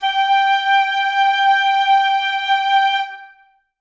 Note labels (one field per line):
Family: reed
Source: acoustic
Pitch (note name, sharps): G5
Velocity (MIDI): 100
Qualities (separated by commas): reverb